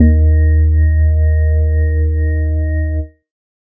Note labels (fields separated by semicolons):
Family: organ; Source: electronic; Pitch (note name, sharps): D#2; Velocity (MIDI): 50; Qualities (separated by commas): dark